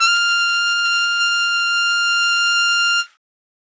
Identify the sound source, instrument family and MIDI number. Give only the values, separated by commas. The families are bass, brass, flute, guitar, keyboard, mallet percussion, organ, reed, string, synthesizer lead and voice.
acoustic, brass, 89